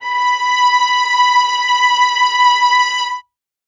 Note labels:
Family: string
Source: acoustic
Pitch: B5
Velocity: 75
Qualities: reverb

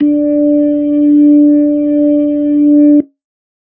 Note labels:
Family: organ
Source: electronic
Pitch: D4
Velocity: 50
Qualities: dark

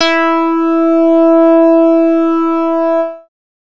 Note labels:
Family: bass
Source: synthesizer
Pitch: E4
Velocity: 100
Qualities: distorted

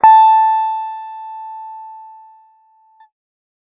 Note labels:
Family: guitar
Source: electronic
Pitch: A5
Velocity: 50

